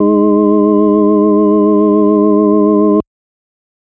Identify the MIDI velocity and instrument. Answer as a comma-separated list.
25, electronic organ